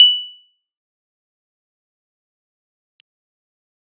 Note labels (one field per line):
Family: keyboard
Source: electronic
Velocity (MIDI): 50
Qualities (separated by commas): bright, fast decay, percussive